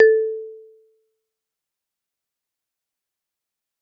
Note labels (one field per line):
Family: mallet percussion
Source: acoustic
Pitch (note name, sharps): A4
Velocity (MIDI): 127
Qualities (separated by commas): fast decay, percussive